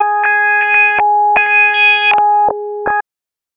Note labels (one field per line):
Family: bass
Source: synthesizer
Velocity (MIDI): 75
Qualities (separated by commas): tempo-synced